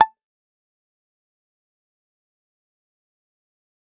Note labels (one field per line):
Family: guitar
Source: electronic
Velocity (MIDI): 100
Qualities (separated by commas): fast decay, percussive